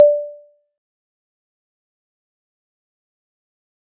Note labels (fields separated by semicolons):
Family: mallet percussion; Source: acoustic; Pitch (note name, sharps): D5; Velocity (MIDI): 50; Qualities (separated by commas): fast decay, percussive